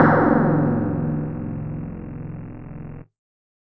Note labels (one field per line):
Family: mallet percussion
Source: electronic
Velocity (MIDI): 25